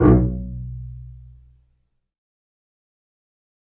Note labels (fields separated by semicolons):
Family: string; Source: acoustic; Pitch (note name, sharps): B1; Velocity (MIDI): 100; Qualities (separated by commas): fast decay, reverb